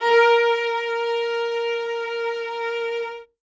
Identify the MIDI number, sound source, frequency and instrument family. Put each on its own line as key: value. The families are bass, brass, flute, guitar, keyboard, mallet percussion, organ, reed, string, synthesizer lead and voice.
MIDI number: 70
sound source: acoustic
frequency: 466.2 Hz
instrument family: string